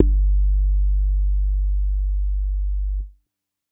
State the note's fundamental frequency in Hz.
49 Hz